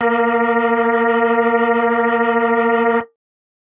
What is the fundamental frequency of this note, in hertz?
233.1 Hz